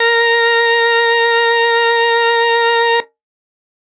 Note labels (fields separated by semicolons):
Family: organ; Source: electronic; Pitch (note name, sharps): A#4; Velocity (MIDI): 100; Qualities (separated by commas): distorted